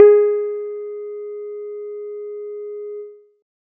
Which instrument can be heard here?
synthesizer guitar